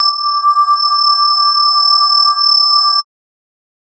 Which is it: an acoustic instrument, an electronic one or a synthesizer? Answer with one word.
electronic